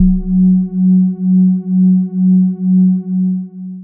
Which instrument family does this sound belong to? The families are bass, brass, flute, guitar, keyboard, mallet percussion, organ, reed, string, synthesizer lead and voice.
bass